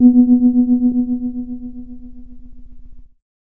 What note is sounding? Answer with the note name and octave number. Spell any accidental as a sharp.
B3